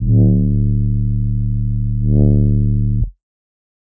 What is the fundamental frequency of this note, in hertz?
36.71 Hz